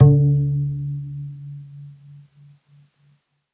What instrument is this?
acoustic string instrument